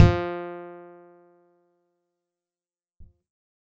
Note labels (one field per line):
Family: guitar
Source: acoustic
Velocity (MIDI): 127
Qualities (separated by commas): percussive